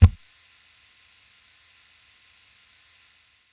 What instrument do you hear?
electronic bass